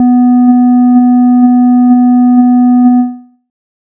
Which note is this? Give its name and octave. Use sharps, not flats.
B3